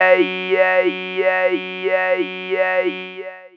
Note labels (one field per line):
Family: voice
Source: synthesizer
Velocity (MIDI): 127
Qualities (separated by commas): long release, non-linear envelope, tempo-synced